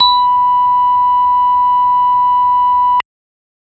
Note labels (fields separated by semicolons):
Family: organ; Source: electronic; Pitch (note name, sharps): B5; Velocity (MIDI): 50